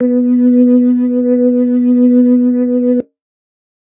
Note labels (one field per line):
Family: organ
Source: electronic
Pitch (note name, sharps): B3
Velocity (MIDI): 75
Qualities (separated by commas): dark